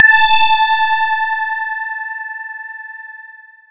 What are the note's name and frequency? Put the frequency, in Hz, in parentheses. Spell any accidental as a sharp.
A5 (880 Hz)